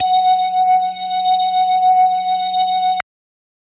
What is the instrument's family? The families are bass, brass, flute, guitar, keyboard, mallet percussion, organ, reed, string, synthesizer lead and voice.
organ